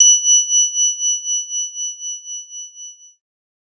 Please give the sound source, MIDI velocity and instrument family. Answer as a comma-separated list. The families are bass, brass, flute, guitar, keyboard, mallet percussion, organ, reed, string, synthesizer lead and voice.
electronic, 75, keyboard